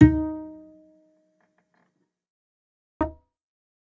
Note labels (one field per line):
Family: bass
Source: acoustic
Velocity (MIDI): 25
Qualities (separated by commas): fast decay, percussive